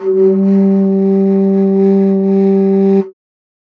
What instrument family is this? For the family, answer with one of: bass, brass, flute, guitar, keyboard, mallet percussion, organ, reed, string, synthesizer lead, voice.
flute